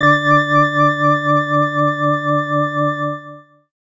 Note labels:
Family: organ; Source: electronic; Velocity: 25; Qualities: distorted

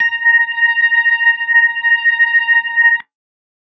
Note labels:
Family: organ; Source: electronic; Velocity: 75

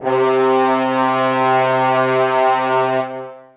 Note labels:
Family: brass; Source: acoustic; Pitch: C3; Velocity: 127; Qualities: long release, reverb

